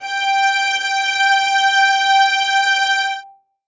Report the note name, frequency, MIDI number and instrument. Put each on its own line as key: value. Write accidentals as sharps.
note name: G5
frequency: 784 Hz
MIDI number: 79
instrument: acoustic string instrument